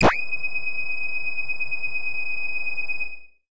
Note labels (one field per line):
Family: bass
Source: synthesizer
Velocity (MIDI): 50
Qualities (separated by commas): distorted